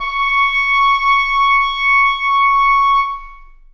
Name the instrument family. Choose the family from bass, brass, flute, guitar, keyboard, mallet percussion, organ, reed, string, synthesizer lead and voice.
reed